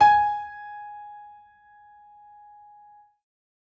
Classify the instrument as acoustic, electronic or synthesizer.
acoustic